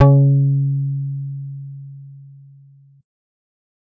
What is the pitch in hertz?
138.6 Hz